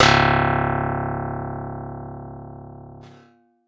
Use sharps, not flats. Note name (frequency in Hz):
C#1 (34.65 Hz)